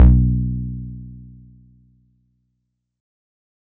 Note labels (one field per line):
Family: keyboard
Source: electronic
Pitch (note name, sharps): B1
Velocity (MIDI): 127